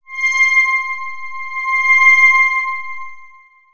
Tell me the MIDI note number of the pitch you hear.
84